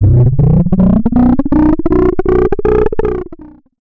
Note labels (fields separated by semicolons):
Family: bass; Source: synthesizer; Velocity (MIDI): 127; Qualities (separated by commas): distorted, long release, multiphonic, tempo-synced